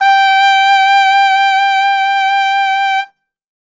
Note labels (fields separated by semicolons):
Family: brass; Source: acoustic; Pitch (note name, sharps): G5; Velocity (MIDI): 127